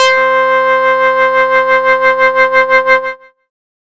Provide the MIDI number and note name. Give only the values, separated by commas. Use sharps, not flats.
72, C5